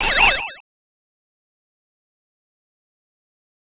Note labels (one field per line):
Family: bass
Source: synthesizer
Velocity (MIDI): 25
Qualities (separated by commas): bright, distorted, fast decay, multiphonic